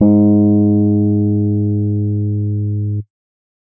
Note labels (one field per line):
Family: keyboard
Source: electronic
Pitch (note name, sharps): G#2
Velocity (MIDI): 100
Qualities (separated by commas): dark